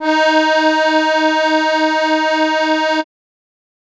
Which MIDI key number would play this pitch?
63